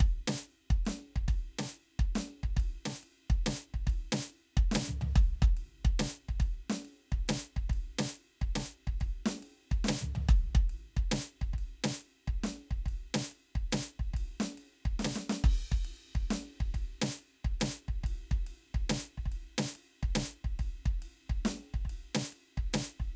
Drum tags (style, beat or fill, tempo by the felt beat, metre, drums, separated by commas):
rock, beat, 46.7 dotted-quarter beats per minute (140 eighth notes per minute), 6/8, crash, ride, snare, floor tom, kick